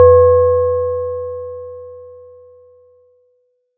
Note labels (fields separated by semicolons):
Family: mallet percussion; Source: acoustic; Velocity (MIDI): 25